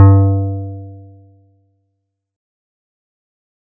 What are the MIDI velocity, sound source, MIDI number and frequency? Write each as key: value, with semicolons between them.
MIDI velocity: 50; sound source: electronic; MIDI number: 43; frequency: 98 Hz